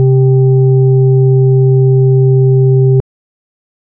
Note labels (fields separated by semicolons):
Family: organ; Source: electronic; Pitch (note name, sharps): C3; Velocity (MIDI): 75; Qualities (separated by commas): dark